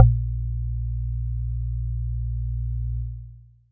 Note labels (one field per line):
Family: mallet percussion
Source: acoustic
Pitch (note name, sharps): A#1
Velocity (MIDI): 25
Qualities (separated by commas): dark